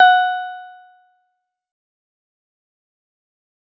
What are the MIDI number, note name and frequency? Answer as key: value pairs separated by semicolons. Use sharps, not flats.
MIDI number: 78; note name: F#5; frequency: 740 Hz